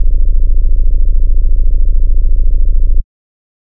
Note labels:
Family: bass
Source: synthesizer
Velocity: 75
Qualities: dark, distorted

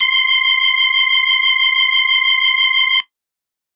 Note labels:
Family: organ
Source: electronic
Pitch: C6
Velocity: 100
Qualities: bright

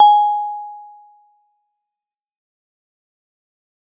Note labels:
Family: mallet percussion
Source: acoustic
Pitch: G#5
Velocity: 127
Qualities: fast decay

